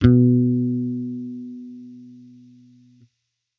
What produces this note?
electronic bass